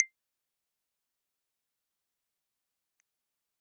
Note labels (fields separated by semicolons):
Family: keyboard; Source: electronic; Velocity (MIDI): 50; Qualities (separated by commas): fast decay, percussive